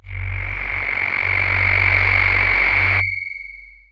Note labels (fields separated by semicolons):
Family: voice; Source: synthesizer; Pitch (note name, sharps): F#1; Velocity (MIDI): 25; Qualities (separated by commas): distorted, long release